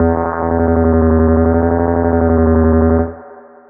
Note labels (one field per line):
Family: bass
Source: synthesizer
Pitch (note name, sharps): E2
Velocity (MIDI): 127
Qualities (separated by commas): long release, reverb